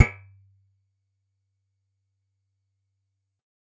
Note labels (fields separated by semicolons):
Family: guitar; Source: acoustic; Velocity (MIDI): 50; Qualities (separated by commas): percussive